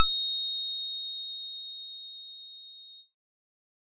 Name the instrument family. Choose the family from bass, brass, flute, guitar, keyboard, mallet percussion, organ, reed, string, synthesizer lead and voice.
organ